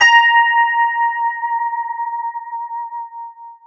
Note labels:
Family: guitar; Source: electronic; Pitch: A#5; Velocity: 25; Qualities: long release, multiphonic, non-linear envelope

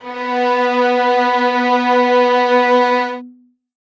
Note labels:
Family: string; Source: acoustic; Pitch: B3; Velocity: 75; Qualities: reverb

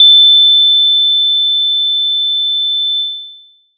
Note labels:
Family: mallet percussion; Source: acoustic; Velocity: 25; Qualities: bright, long release

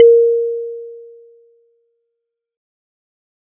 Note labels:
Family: mallet percussion; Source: acoustic; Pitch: A#4; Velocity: 75; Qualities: fast decay

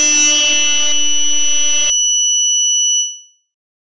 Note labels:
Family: bass; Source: synthesizer; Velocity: 127; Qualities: bright, distorted

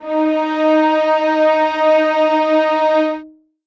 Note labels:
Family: string; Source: acoustic; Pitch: D#4; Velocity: 50; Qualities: reverb

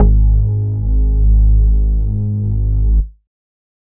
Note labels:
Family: bass; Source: synthesizer; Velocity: 127

